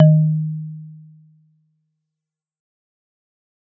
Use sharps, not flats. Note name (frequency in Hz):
D#3 (155.6 Hz)